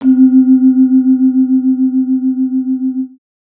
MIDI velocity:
50